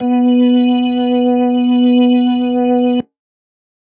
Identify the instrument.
electronic organ